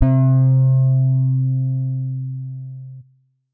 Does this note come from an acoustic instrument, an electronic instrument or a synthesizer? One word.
electronic